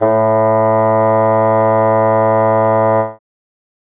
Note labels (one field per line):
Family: reed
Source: acoustic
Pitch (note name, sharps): A2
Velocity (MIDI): 25